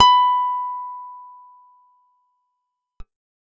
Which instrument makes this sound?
acoustic guitar